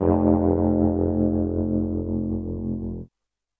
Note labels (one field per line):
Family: keyboard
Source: electronic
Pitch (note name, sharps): F1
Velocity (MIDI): 100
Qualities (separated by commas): distorted